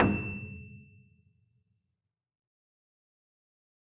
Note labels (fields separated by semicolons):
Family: keyboard; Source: acoustic; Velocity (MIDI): 50; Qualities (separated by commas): reverb